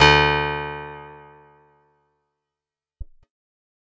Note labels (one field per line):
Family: guitar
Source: acoustic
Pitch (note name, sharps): D2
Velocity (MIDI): 100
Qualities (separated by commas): fast decay